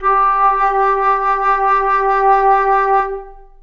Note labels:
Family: flute; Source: acoustic; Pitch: G4; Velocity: 75; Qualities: long release, reverb

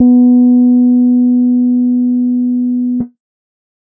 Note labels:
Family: keyboard; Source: electronic; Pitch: B3; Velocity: 50; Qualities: dark

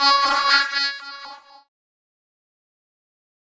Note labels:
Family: keyboard; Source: electronic; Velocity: 100; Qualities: distorted, fast decay, non-linear envelope

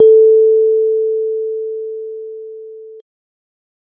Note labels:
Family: keyboard; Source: electronic; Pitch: A4; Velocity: 50

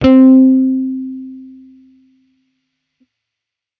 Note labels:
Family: bass; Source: electronic; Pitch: C4; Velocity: 100; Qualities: distorted

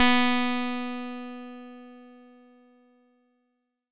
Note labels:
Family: bass; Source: synthesizer; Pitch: B3; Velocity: 25; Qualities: bright, distorted

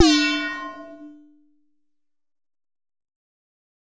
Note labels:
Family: bass; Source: synthesizer; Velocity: 75; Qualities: bright, distorted

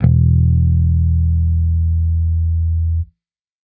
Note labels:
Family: bass; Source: electronic; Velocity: 127

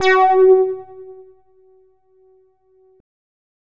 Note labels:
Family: bass; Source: synthesizer; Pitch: F#4; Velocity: 100; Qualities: distorted

